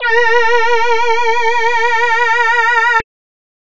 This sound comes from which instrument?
synthesizer voice